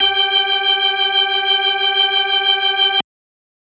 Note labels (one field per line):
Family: organ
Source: electronic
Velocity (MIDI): 75